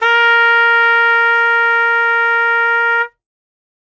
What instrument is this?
acoustic brass instrument